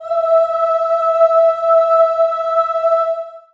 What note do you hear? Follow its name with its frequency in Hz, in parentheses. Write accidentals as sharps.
E5 (659.3 Hz)